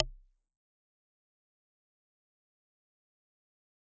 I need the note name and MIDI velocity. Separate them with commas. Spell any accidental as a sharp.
C1, 100